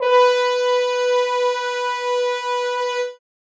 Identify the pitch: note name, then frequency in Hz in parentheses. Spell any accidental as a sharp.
B4 (493.9 Hz)